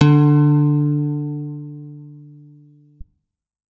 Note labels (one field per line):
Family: guitar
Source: electronic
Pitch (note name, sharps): D3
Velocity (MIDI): 127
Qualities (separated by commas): reverb